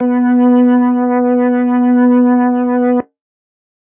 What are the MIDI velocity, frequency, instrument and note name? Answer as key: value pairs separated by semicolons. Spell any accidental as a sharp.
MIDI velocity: 127; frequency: 246.9 Hz; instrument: electronic organ; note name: B3